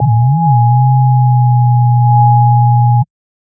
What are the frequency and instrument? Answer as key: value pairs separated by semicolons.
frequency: 830.6 Hz; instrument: synthesizer bass